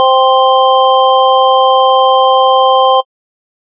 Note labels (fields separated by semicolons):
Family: organ; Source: electronic; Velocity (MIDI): 127